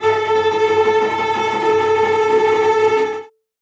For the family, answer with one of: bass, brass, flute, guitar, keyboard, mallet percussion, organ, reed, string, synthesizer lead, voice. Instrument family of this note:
string